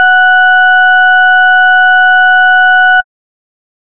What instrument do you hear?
synthesizer bass